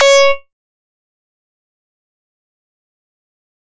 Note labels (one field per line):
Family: bass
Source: synthesizer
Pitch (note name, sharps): C#5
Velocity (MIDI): 127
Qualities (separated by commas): fast decay, percussive